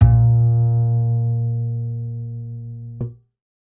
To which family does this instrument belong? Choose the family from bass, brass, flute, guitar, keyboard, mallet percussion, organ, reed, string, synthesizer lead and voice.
bass